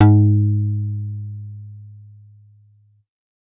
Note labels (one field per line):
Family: bass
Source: synthesizer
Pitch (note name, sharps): G#2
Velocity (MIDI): 127